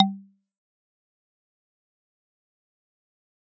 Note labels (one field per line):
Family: mallet percussion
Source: acoustic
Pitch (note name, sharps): G3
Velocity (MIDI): 127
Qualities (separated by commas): fast decay, percussive